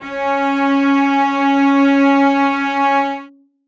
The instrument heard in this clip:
acoustic string instrument